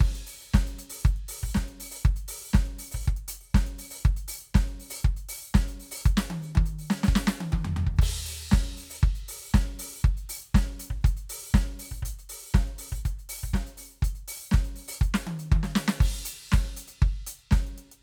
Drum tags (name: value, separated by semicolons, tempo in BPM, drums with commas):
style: disco; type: beat; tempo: 120 BPM; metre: 4/4; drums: crash, closed hi-hat, open hi-hat, hi-hat pedal, snare, high tom, floor tom, kick